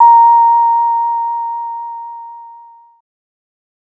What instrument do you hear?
synthesizer bass